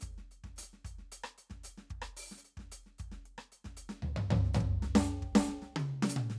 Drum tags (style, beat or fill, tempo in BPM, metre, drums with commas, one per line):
songo
beat
112 BPM
4/4
closed hi-hat, open hi-hat, hi-hat pedal, snare, cross-stick, high tom, mid tom, floor tom, kick